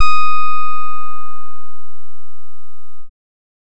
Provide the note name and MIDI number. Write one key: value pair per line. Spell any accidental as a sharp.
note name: D#6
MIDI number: 87